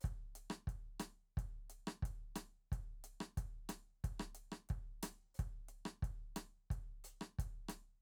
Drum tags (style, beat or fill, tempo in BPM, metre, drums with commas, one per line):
reggaeton
beat
90 BPM
4/4
closed hi-hat, hi-hat pedal, cross-stick, kick